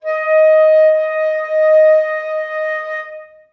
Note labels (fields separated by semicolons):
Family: flute; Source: acoustic; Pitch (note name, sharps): D#5; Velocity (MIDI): 50; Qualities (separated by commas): reverb